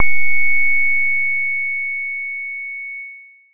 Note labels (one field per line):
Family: bass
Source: synthesizer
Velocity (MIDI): 100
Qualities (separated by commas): distorted